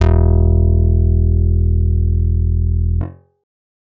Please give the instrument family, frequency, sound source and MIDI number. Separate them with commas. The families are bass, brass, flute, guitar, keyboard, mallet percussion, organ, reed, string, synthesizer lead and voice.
guitar, 41.2 Hz, electronic, 28